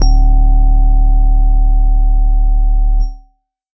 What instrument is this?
electronic keyboard